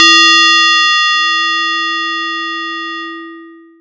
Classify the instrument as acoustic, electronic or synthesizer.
acoustic